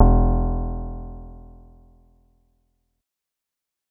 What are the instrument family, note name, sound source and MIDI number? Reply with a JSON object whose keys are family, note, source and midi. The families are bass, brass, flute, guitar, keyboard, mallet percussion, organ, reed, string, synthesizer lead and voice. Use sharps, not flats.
{"family": "bass", "note": "E1", "source": "synthesizer", "midi": 28}